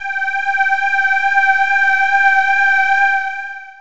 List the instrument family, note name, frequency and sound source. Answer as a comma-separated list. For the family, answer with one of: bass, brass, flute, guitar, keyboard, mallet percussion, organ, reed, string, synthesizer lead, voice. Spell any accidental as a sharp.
voice, G5, 784 Hz, synthesizer